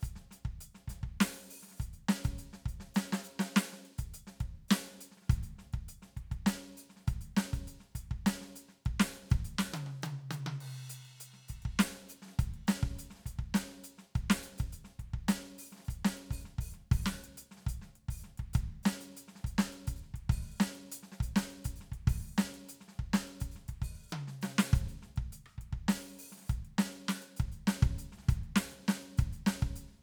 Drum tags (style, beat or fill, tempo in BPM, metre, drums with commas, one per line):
rock
beat
102 BPM
3/4
crash, closed hi-hat, open hi-hat, hi-hat pedal, snare, cross-stick, high tom, kick